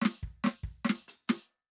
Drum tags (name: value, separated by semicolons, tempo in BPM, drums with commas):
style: half-time rock; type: fill; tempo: 140 BPM; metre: 4/4; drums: closed hi-hat, hi-hat pedal, snare, kick